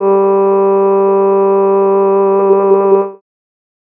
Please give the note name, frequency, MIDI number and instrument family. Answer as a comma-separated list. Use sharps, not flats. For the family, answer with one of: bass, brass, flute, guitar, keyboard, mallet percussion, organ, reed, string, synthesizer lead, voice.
G3, 196 Hz, 55, voice